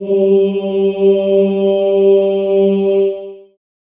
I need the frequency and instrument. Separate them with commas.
196 Hz, acoustic voice